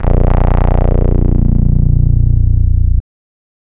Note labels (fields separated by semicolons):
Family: bass; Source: synthesizer; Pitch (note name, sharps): A#0; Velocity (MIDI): 127; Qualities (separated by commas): distorted, non-linear envelope